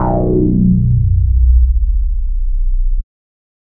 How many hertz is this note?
15.43 Hz